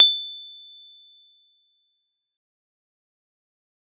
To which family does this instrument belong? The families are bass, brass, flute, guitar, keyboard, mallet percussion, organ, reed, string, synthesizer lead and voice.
keyboard